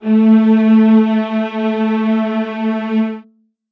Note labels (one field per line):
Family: string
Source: acoustic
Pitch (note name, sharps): A3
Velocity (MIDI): 100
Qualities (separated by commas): reverb